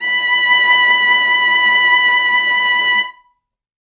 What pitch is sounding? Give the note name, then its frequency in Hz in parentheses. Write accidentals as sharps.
B5 (987.8 Hz)